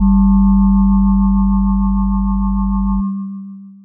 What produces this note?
electronic mallet percussion instrument